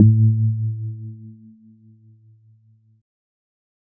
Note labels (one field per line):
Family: keyboard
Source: electronic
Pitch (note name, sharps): A2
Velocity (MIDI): 25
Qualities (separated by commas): dark